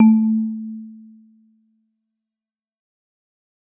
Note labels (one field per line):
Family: mallet percussion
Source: acoustic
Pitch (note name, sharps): A3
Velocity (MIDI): 75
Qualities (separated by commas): dark, fast decay, reverb